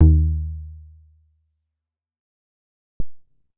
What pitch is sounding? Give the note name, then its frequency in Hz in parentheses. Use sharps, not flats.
D#2 (77.78 Hz)